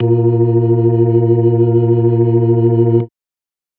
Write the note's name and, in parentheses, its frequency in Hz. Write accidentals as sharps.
A#2 (116.5 Hz)